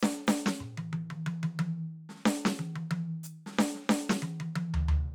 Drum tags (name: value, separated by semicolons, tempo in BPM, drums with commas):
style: New Orleans funk; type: fill; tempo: 93 BPM; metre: 4/4; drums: hi-hat pedal, snare, high tom, mid tom, floor tom